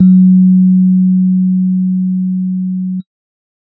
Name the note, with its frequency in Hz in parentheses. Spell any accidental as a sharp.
F#3 (185 Hz)